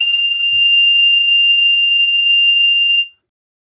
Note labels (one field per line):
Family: reed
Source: acoustic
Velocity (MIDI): 50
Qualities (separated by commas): bright, reverb